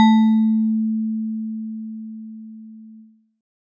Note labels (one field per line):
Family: mallet percussion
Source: acoustic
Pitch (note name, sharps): A3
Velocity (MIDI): 75